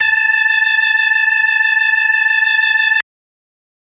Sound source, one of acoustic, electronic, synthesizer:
electronic